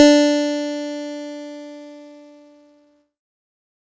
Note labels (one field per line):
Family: keyboard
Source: electronic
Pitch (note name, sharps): D4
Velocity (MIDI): 50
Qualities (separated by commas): bright, distorted